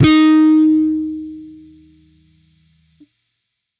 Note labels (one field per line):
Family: bass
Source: electronic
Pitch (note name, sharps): D#4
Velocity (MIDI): 75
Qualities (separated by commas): distorted